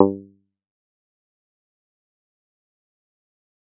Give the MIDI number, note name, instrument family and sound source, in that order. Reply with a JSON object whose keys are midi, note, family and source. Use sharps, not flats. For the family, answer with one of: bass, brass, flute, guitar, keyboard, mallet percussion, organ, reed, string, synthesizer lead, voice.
{"midi": 43, "note": "G2", "family": "guitar", "source": "electronic"}